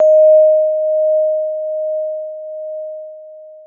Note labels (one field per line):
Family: keyboard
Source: electronic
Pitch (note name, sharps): D#5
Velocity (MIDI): 127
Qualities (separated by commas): long release